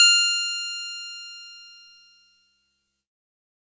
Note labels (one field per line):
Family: keyboard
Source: electronic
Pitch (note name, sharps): F6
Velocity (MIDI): 25